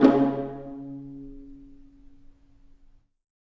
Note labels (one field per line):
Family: string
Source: acoustic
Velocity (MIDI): 100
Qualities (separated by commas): dark, reverb